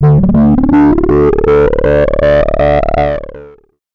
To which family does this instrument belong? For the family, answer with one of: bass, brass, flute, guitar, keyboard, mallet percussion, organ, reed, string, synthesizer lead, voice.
bass